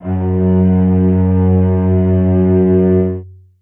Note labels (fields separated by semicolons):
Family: string; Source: acoustic; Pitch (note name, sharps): F#2; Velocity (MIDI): 75; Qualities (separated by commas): long release, reverb